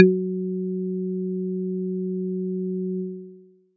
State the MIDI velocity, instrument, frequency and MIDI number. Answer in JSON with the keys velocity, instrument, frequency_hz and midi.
{"velocity": 100, "instrument": "acoustic mallet percussion instrument", "frequency_hz": 185, "midi": 54}